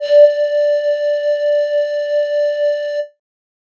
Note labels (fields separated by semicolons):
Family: flute; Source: synthesizer; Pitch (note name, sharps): D5; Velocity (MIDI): 50; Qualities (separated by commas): distorted